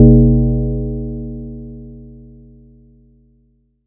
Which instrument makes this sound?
acoustic mallet percussion instrument